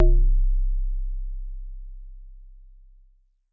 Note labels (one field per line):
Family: mallet percussion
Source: acoustic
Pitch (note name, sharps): C1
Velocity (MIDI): 75